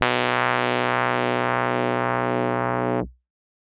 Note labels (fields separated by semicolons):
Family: keyboard; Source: electronic; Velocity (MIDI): 127